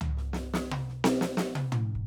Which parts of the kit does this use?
snare, high tom, mid tom, floor tom and kick